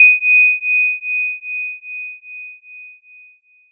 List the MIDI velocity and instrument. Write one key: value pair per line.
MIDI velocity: 100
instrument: electronic mallet percussion instrument